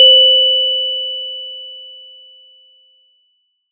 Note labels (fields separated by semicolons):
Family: mallet percussion; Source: acoustic; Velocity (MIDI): 127; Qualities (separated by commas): bright